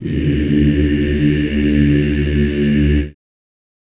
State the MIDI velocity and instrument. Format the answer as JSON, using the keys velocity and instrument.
{"velocity": 75, "instrument": "acoustic voice"}